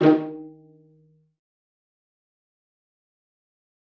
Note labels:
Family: string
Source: acoustic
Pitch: D#3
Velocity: 25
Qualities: dark, fast decay, percussive, reverb

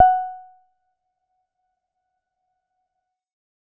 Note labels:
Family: keyboard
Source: electronic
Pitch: F#5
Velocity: 25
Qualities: percussive, reverb

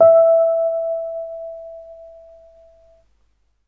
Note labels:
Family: keyboard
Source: electronic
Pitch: E5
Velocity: 50

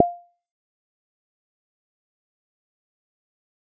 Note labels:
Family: bass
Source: synthesizer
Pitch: F5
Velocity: 50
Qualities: fast decay, percussive

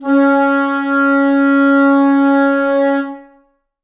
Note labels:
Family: reed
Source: acoustic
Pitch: C#4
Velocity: 75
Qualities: reverb

